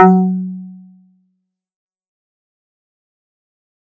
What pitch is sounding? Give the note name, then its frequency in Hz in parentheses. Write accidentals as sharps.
F#3 (185 Hz)